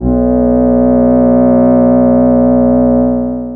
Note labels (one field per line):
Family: voice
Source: synthesizer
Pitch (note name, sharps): B1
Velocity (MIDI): 50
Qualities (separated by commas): distorted, long release